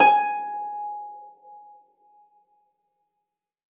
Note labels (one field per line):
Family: string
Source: acoustic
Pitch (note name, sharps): G#5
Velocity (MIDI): 50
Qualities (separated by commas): reverb